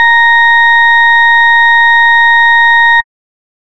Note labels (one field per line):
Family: bass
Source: synthesizer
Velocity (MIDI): 75